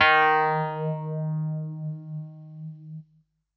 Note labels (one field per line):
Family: keyboard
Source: electronic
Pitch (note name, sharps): D#3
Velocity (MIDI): 127